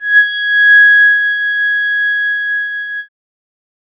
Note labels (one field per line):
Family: keyboard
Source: synthesizer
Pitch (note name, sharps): G#6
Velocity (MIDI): 25